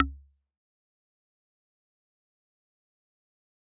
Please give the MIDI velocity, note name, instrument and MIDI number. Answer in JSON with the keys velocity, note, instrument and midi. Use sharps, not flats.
{"velocity": 127, "note": "C#2", "instrument": "acoustic mallet percussion instrument", "midi": 37}